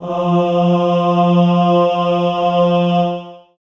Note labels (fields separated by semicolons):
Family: voice; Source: acoustic; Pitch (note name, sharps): F3; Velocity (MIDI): 25; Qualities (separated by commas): reverb